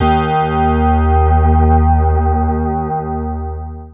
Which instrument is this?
electronic guitar